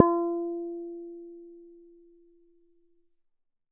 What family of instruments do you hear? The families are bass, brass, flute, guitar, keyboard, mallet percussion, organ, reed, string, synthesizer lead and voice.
bass